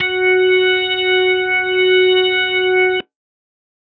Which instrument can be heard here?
electronic organ